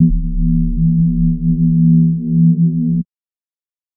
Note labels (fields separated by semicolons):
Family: mallet percussion; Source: electronic; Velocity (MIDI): 25; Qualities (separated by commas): multiphonic, non-linear envelope